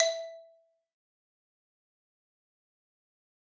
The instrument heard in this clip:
acoustic mallet percussion instrument